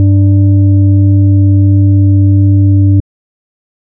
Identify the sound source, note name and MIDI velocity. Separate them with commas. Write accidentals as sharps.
electronic, G2, 100